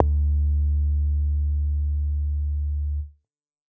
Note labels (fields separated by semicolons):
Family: bass; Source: synthesizer; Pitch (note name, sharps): D2; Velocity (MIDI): 75; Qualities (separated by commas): distorted